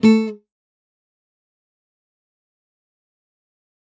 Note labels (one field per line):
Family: guitar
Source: acoustic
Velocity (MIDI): 25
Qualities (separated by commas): fast decay, percussive, reverb